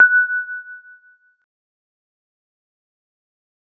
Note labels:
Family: keyboard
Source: electronic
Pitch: F#6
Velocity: 50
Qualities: fast decay

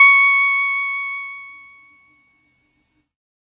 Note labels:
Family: keyboard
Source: electronic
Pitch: C#6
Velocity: 75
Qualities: distorted

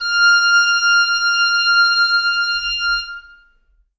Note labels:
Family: reed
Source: acoustic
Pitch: F6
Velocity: 75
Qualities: reverb

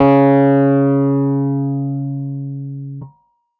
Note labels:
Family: keyboard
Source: electronic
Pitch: C#3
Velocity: 75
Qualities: dark

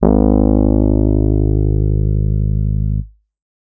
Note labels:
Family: keyboard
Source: electronic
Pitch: G#1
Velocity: 100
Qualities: distorted

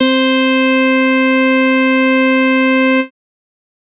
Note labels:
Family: bass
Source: synthesizer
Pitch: C4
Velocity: 50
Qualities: bright, distorted

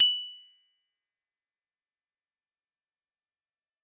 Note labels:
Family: mallet percussion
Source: acoustic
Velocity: 75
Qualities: bright

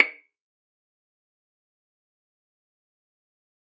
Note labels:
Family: string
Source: acoustic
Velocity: 25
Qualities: fast decay, percussive, reverb

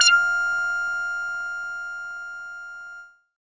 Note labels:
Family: bass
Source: synthesizer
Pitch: F6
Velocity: 100

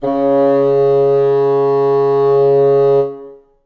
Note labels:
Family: reed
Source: acoustic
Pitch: C#3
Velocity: 75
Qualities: reverb

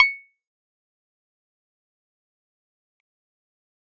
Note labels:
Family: keyboard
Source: electronic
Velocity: 50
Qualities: fast decay, percussive

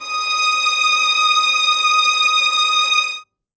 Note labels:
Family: string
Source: acoustic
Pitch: D#6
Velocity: 127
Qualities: reverb

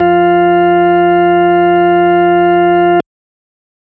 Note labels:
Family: organ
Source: electronic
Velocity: 25

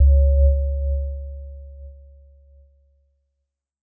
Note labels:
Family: keyboard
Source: electronic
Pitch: C#2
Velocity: 50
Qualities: dark

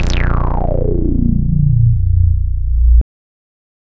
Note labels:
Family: bass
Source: synthesizer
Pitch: A#0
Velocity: 100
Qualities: distorted

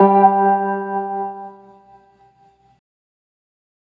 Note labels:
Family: organ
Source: electronic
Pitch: G3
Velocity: 25

